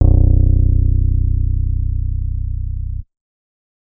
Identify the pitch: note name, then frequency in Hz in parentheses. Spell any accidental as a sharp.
B0 (30.87 Hz)